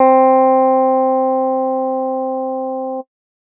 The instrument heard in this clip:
electronic guitar